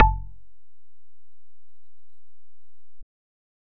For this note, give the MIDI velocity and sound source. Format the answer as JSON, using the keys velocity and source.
{"velocity": 50, "source": "synthesizer"}